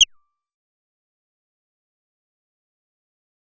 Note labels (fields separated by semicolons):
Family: bass; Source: synthesizer; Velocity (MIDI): 127; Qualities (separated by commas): distorted, fast decay, percussive